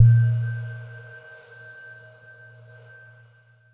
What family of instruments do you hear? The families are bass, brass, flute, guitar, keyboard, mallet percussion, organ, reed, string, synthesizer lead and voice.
mallet percussion